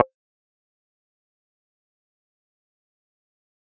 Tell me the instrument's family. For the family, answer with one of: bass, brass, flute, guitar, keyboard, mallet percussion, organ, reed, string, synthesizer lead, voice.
bass